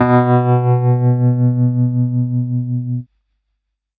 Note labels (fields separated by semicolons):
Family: keyboard; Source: electronic; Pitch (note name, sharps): B2; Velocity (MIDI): 100